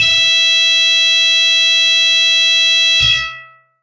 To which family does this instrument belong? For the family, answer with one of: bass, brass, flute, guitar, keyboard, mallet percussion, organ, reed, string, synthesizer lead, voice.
guitar